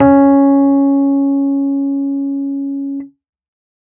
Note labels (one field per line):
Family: keyboard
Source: electronic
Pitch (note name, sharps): C#4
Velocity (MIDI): 100